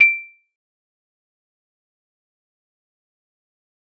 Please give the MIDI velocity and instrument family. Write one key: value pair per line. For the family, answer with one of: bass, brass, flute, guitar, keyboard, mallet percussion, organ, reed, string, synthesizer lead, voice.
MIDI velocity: 75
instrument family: mallet percussion